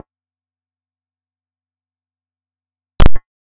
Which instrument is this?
synthesizer bass